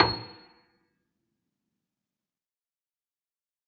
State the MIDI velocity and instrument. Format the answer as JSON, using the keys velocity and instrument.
{"velocity": 25, "instrument": "acoustic keyboard"}